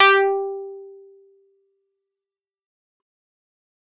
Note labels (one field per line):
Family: keyboard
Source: electronic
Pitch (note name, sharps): G4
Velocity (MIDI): 127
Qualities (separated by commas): distorted, fast decay